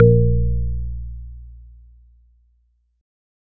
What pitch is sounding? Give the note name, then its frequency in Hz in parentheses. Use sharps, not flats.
A#1 (58.27 Hz)